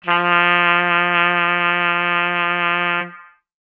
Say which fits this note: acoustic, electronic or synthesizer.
acoustic